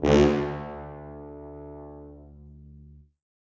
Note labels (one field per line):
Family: brass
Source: acoustic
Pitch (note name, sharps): D2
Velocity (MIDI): 75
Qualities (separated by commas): bright, reverb